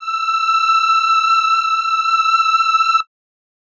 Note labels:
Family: reed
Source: acoustic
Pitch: E6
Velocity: 75

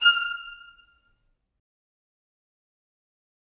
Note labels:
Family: string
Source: acoustic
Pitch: F6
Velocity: 25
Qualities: bright, fast decay, percussive, reverb

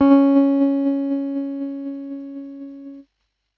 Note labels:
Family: keyboard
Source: electronic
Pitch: C#4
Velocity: 75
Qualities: distorted, tempo-synced

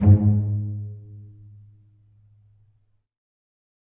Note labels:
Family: string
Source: acoustic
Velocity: 100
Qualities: dark, reverb

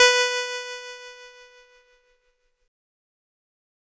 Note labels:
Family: keyboard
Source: electronic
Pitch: B4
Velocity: 75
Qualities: bright, distorted

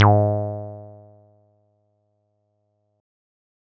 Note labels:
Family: bass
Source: synthesizer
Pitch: G#2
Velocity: 127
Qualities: distorted

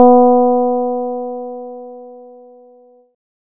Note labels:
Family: bass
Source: synthesizer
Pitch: B3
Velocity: 75

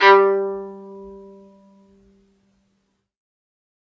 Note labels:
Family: string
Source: acoustic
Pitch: G3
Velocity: 100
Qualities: reverb

